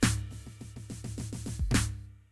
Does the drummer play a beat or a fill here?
beat